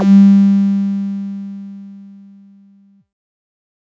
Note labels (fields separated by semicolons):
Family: bass; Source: synthesizer; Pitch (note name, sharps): G3; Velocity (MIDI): 75; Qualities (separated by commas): bright, distorted